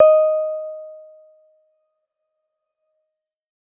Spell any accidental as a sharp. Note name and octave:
D#5